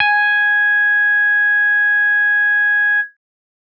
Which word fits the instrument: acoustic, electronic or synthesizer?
synthesizer